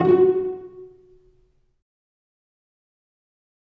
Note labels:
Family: string; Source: acoustic; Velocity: 100; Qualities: dark, fast decay, reverb

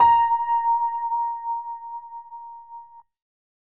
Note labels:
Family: keyboard; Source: electronic; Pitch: A#5; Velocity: 100; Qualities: reverb

